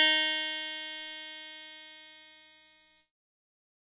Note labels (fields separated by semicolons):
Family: keyboard; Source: electronic; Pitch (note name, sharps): D#4; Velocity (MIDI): 75; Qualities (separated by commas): bright, distorted